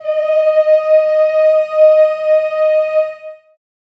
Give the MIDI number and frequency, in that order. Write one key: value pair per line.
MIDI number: 75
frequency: 622.3 Hz